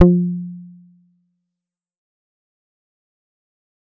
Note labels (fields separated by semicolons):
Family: bass; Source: synthesizer; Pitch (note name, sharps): F3; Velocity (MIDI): 25; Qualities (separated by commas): dark, distorted, fast decay, percussive